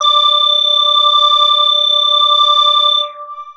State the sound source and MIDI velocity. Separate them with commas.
synthesizer, 100